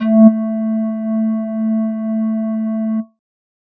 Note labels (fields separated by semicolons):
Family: flute; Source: synthesizer; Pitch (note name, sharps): A3; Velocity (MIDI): 25; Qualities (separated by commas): distorted